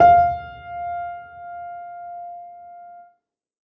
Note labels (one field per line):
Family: keyboard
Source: acoustic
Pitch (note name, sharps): F5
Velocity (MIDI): 75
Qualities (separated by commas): reverb